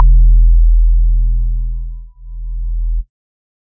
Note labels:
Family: organ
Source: electronic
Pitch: E1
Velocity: 75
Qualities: dark

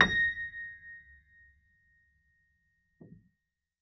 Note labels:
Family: keyboard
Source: acoustic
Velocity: 100

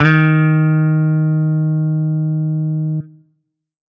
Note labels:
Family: guitar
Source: electronic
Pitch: D#3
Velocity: 127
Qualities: distorted

